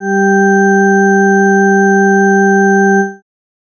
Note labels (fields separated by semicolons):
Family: organ; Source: electronic; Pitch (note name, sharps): G3; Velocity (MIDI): 127